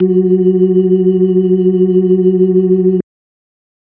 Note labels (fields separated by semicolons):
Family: organ; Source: electronic; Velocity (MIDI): 100; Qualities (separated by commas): dark